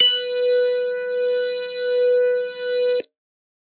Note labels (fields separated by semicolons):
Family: organ; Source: electronic; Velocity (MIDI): 75